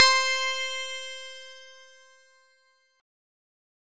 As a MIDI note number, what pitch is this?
72